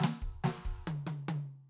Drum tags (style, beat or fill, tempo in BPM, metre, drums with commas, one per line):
half-time rock
fill
140 BPM
4/4
snare, high tom, kick